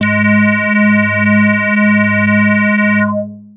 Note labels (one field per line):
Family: bass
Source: synthesizer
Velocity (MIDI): 127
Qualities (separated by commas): distorted, long release, multiphonic